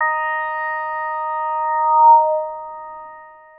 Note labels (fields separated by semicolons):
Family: synthesizer lead; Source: synthesizer; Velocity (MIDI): 75; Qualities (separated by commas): long release